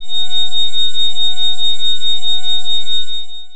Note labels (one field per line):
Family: organ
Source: electronic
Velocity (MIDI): 127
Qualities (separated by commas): distorted, long release